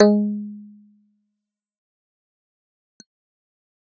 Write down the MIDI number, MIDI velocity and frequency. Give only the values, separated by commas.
56, 100, 207.7 Hz